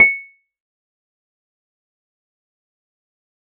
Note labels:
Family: guitar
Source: acoustic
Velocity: 75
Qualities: fast decay, percussive

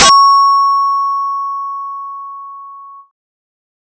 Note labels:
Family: bass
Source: synthesizer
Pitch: C#6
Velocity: 75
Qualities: bright

